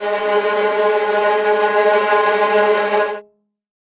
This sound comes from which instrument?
acoustic string instrument